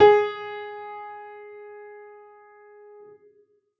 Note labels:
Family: keyboard; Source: acoustic; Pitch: G#4; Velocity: 127; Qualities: reverb

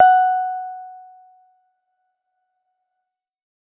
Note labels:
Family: keyboard; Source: electronic; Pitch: F#5; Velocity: 50

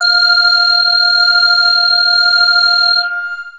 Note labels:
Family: bass; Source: synthesizer; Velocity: 100; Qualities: distorted, long release, multiphonic

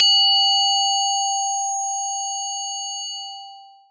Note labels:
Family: mallet percussion; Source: acoustic; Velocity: 127; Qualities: bright, distorted, long release

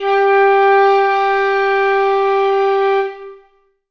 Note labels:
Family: flute; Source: acoustic; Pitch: G4; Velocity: 25; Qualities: reverb

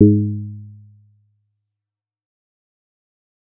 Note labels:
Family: bass; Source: synthesizer; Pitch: G#2; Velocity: 25; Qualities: dark, fast decay, percussive

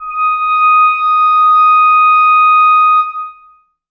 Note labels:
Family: reed; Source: acoustic; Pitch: D#6; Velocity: 100; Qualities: long release, reverb

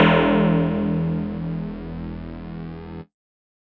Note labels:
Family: mallet percussion; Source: electronic; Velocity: 25

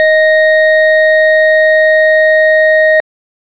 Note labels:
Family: organ; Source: electronic; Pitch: D#5; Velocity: 127

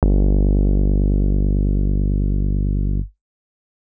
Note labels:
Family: keyboard; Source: electronic; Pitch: G1; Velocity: 100; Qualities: distorted

